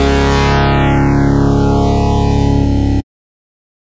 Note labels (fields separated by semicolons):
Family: bass; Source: synthesizer; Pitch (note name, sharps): C#1; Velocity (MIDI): 127; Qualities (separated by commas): bright, distorted